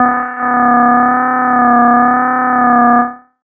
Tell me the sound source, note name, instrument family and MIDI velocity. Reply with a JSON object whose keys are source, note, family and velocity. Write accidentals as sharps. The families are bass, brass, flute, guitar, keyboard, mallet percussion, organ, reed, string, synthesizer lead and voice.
{"source": "synthesizer", "note": "B3", "family": "bass", "velocity": 100}